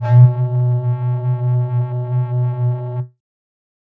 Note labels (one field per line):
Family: flute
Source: synthesizer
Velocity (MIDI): 25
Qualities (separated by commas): distorted